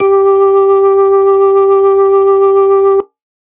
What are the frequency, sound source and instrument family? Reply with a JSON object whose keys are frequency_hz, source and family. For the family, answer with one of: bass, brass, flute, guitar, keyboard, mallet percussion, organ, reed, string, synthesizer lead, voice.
{"frequency_hz": 392, "source": "electronic", "family": "organ"}